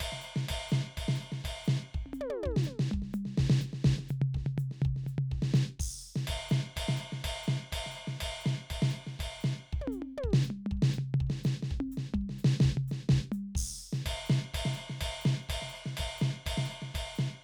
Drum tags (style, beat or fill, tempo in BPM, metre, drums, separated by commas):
calypso, beat, 124 BPM, 4/4, crash, ride, ride bell, hi-hat pedal, percussion, snare, high tom, mid tom, floor tom, kick